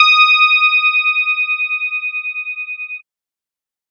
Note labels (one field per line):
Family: bass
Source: synthesizer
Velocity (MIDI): 50